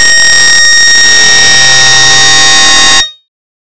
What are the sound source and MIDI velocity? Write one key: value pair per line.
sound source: synthesizer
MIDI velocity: 50